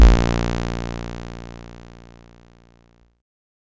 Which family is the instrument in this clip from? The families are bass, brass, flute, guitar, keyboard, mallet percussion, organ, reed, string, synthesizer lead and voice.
bass